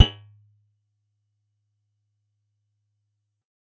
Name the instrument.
acoustic guitar